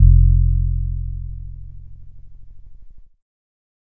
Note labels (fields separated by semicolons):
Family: keyboard; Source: electronic; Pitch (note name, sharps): F1; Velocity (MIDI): 127; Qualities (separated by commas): dark